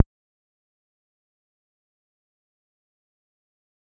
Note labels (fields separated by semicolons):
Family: bass; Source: synthesizer; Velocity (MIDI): 25; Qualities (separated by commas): fast decay, percussive